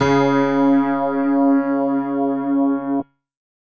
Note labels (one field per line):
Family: keyboard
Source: electronic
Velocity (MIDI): 127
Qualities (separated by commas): reverb